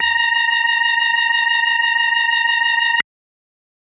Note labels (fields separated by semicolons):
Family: organ; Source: electronic; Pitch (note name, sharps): A#5; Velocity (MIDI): 75